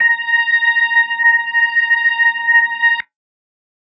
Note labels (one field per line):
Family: organ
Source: electronic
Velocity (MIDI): 127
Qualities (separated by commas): distorted